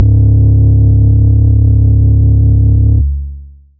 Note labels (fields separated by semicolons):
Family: bass; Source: synthesizer; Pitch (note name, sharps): C#1; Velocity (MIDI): 100; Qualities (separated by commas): long release, multiphonic